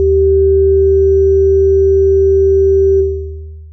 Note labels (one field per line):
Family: synthesizer lead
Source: synthesizer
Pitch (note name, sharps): D#2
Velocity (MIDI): 100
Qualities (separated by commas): long release